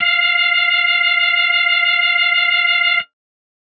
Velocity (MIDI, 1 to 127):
50